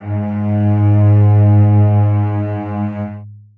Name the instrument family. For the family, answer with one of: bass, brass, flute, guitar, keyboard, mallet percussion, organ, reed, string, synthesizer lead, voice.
string